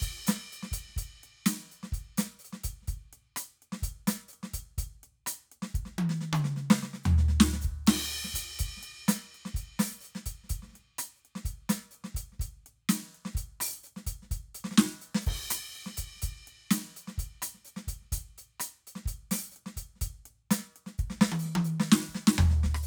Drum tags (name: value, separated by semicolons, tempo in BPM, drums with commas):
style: Middle Eastern; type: beat; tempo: 126 BPM; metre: 4/4; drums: crash, closed hi-hat, open hi-hat, hi-hat pedal, snare, cross-stick, high tom, mid tom, floor tom, kick